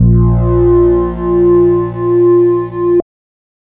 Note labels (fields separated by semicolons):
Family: bass; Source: synthesizer; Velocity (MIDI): 127; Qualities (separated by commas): distorted, multiphonic